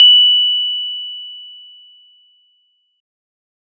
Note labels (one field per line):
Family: organ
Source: electronic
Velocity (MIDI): 75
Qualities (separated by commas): bright